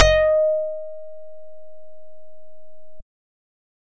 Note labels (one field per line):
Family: bass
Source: synthesizer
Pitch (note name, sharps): D#5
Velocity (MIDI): 100